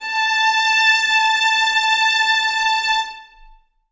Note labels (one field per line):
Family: string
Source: acoustic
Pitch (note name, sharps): A5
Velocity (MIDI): 75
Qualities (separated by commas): bright, long release, reverb